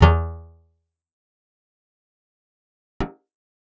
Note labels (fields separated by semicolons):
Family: guitar; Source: acoustic; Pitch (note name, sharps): E2; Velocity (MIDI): 25; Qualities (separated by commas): fast decay, percussive, reverb